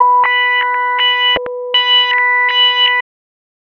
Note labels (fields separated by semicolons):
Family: bass; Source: synthesizer; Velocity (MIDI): 127; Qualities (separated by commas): tempo-synced